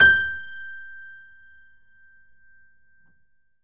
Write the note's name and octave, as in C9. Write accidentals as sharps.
G6